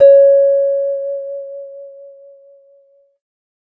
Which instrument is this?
acoustic guitar